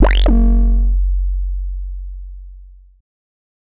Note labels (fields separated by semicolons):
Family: bass; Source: synthesizer; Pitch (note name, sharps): F#1; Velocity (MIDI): 100; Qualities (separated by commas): distorted